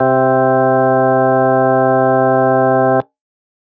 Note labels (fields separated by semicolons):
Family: organ; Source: electronic; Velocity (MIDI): 75